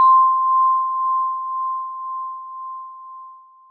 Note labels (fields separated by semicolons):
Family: mallet percussion; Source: acoustic; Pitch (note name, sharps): C6; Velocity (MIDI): 127; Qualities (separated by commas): bright, long release